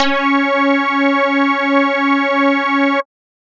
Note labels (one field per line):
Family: bass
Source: synthesizer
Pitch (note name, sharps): C#4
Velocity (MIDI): 127